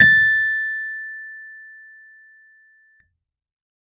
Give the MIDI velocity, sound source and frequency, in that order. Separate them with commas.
100, electronic, 1760 Hz